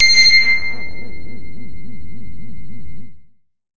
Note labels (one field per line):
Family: bass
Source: synthesizer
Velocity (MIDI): 75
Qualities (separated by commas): bright, distorted